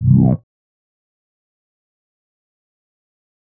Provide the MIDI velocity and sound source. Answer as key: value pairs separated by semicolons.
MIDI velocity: 100; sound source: synthesizer